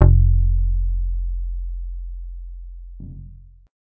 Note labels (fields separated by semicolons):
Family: guitar; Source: electronic; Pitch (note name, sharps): F1; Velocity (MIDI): 75; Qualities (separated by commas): long release